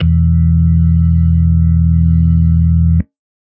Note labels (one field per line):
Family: organ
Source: electronic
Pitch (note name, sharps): E2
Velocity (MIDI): 100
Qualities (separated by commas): dark